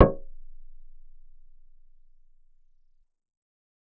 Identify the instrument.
synthesizer bass